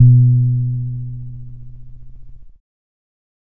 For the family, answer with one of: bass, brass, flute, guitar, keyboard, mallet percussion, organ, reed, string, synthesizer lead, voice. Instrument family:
keyboard